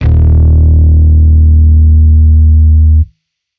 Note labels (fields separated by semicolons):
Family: bass; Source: electronic; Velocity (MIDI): 75; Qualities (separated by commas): distorted